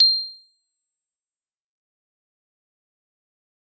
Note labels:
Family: mallet percussion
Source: acoustic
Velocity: 75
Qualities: bright

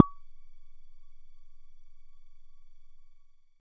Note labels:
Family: bass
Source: synthesizer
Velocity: 25

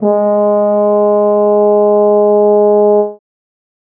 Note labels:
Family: brass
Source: acoustic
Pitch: G#3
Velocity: 75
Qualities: dark

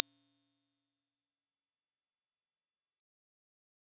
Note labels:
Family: mallet percussion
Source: acoustic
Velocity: 50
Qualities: bright

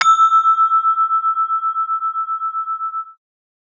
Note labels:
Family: mallet percussion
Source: acoustic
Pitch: E6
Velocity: 25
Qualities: bright

